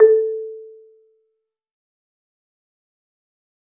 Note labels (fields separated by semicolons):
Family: mallet percussion; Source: acoustic; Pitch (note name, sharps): A4; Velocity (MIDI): 25; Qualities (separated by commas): dark, fast decay, percussive, reverb